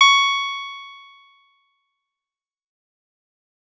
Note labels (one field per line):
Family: guitar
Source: electronic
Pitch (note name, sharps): C#6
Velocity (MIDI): 100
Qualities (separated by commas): bright, fast decay